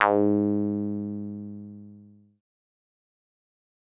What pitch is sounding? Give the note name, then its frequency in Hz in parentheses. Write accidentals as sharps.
G#2 (103.8 Hz)